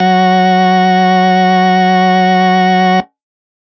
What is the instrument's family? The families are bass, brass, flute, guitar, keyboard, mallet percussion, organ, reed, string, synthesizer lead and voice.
organ